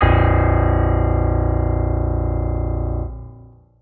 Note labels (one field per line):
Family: organ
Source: electronic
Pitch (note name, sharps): A#0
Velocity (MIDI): 75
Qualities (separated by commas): long release, reverb